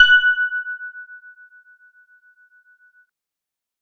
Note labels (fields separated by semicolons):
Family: keyboard; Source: electronic; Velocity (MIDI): 75